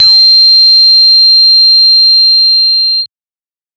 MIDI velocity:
75